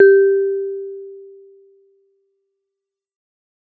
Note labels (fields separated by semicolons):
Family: mallet percussion; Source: acoustic; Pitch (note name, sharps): G4; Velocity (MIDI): 127; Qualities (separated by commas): dark